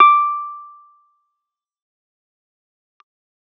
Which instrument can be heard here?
electronic keyboard